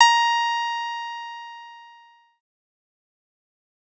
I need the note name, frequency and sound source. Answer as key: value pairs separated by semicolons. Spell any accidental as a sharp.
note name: A#5; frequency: 932.3 Hz; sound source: synthesizer